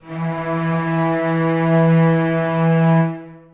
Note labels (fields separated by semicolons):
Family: string; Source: acoustic; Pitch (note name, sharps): E3; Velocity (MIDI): 25; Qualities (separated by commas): long release, reverb